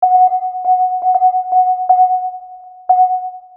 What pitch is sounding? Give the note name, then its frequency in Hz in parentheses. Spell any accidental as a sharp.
F#5 (740 Hz)